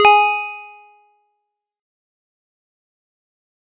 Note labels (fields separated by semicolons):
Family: mallet percussion; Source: acoustic; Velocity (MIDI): 127; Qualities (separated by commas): fast decay, multiphonic